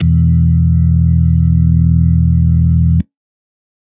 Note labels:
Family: organ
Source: electronic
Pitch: E1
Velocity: 75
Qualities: dark

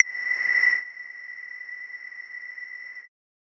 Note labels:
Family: mallet percussion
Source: electronic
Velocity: 127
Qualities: non-linear envelope

